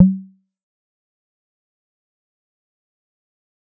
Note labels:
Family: bass; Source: synthesizer; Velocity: 50; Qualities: fast decay, percussive

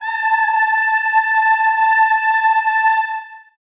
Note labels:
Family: voice; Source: acoustic; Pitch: A5; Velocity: 127; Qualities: reverb

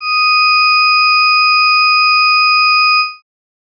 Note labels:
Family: organ; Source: electronic; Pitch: D#6; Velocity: 25; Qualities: bright

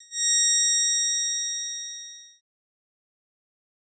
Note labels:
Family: bass; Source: synthesizer; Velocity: 100; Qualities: bright, distorted, fast decay

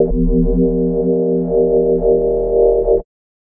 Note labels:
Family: mallet percussion; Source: synthesizer; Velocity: 75; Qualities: multiphonic, non-linear envelope

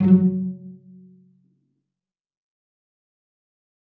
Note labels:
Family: string; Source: acoustic; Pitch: F#3; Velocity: 50; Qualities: dark, fast decay, reverb

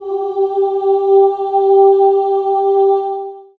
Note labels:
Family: voice; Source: acoustic; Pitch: G4; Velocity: 50; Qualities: long release, reverb

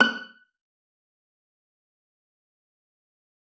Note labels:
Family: string; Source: acoustic; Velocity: 50; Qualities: fast decay, percussive, reverb

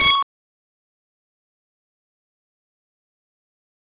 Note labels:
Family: bass; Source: synthesizer; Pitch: C#6; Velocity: 75; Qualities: bright, distorted, fast decay, percussive

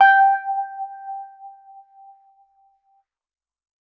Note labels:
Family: keyboard; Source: electronic; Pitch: G5; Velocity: 127; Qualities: non-linear envelope

